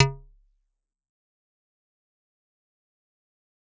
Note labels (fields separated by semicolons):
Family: mallet percussion; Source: acoustic; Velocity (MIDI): 127; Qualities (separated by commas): fast decay, percussive